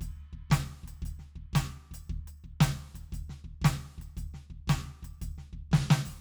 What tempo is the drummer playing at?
115 BPM